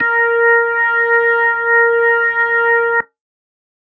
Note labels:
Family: organ; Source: electronic; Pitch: A#4; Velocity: 100

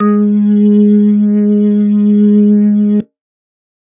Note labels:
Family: organ; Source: electronic; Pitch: G#3; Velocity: 50

